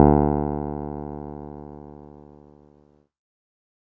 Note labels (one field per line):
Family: keyboard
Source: electronic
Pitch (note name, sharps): D2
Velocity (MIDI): 75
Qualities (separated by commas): dark